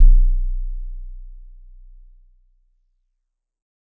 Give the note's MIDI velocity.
50